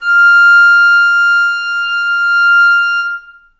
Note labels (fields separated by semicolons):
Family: flute; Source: acoustic; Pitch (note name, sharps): F6; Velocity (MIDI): 75; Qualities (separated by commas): reverb